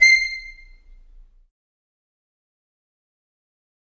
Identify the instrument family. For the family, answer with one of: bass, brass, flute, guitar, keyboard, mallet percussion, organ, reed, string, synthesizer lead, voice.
reed